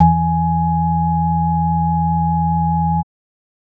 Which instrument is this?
electronic organ